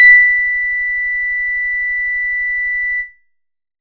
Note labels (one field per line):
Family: bass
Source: synthesizer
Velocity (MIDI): 127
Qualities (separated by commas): distorted, tempo-synced